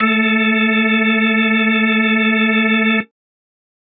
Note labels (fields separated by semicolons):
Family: organ; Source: electronic; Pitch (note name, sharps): A3; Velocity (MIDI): 100